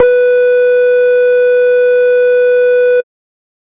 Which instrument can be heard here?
synthesizer bass